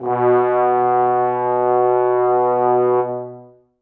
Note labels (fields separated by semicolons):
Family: brass; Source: acoustic; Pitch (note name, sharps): B2; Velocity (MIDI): 75; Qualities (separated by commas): dark, long release, reverb